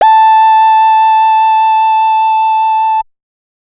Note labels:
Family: bass; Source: synthesizer; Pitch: A5; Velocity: 75; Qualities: distorted

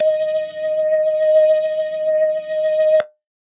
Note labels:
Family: organ; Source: electronic; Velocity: 50

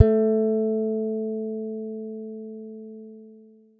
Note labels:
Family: guitar; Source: acoustic; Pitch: A3; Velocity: 25; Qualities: dark

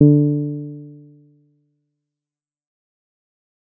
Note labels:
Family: bass; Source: synthesizer; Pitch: D3; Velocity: 25; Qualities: dark, fast decay

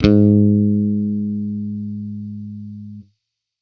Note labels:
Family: bass; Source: electronic; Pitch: G#2; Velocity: 100; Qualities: distorted

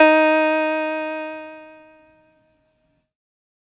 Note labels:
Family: keyboard; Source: electronic; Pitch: D#4; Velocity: 50; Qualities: distorted

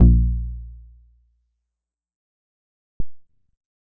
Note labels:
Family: bass; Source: synthesizer; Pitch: A#1; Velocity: 50; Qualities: dark, fast decay

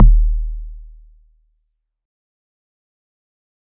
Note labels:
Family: mallet percussion; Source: acoustic; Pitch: D#1; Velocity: 50; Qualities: dark, fast decay

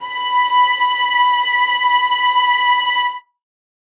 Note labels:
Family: string; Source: acoustic; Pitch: B5; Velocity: 50; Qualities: reverb

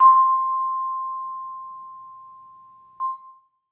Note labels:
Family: mallet percussion; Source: acoustic; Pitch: C6; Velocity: 75; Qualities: reverb

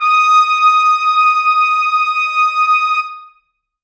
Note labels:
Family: brass; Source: acoustic; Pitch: D#6; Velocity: 100; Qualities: reverb

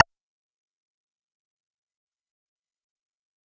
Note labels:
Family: bass; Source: synthesizer; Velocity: 127; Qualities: distorted, fast decay, percussive

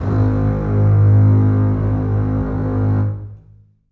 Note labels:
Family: string; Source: acoustic; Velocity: 127; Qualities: long release, reverb

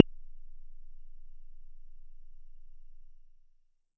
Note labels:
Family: bass; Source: synthesizer; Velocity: 75

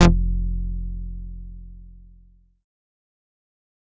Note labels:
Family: bass; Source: synthesizer; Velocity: 75; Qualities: distorted, fast decay

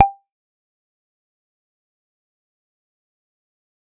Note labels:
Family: bass; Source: synthesizer; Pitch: G5; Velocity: 75; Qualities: fast decay, percussive

